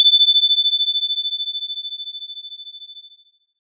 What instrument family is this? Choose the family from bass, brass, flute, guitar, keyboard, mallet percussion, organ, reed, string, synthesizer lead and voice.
guitar